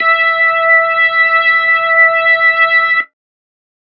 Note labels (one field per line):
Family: organ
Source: electronic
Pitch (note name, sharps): E5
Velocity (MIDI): 100